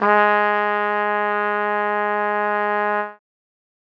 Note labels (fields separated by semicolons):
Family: brass; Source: acoustic; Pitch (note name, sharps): G#3; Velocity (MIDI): 127